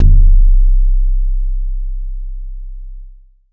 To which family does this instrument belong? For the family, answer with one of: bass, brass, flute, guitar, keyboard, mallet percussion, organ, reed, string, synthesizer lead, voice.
bass